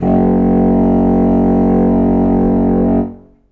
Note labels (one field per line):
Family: reed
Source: acoustic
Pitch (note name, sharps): F#1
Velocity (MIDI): 25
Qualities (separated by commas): reverb